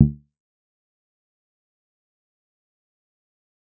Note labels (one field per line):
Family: guitar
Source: electronic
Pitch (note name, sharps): D2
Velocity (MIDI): 25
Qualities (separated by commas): fast decay, percussive